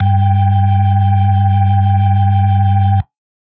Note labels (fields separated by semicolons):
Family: organ; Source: electronic; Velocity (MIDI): 50